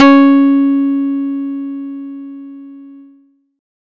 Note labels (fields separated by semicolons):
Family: guitar; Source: acoustic; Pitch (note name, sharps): C#4; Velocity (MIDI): 50